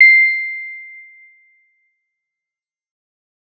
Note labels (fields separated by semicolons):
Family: bass; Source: synthesizer; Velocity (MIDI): 127; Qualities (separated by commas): fast decay